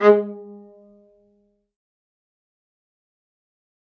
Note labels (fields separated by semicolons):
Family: string; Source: acoustic; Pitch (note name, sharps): G#3; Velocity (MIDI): 127; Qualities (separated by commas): fast decay, percussive, reverb